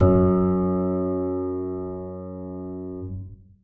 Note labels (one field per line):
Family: keyboard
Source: acoustic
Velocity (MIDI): 75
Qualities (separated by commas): reverb